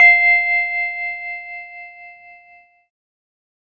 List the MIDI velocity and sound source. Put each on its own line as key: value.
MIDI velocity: 75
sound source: electronic